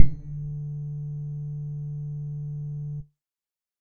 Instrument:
synthesizer bass